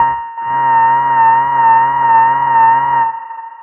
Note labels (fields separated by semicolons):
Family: bass; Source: synthesizer; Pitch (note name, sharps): A#5; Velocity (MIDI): 25; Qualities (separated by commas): long release, reverb